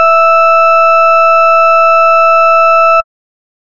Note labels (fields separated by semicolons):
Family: bass; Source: synthesizer; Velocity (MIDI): 100; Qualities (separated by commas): distorted